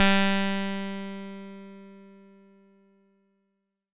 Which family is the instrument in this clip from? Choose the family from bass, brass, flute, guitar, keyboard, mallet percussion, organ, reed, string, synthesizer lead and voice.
bass